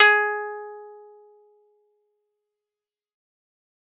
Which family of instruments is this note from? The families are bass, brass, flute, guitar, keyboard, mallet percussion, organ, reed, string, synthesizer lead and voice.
guitar